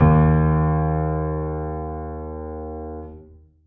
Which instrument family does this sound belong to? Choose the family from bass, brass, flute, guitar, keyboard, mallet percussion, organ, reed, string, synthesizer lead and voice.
keyboard